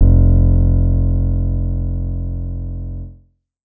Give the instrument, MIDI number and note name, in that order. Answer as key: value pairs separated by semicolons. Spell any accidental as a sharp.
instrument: synthesizer keyboard; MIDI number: 29; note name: F1